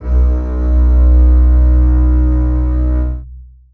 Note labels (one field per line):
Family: string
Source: acoustic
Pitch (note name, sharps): B1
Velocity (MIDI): 100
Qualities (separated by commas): long release, reverb